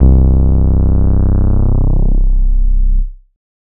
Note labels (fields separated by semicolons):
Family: bass; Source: synthesizer; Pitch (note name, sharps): C1; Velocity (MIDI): 25; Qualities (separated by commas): distorted